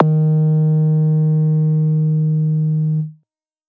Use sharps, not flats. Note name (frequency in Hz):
D#3 (155.6 Hz)